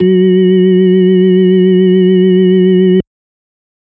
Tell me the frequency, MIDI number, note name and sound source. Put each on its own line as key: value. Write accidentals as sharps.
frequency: 185 Hz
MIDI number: 54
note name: F#3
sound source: electronic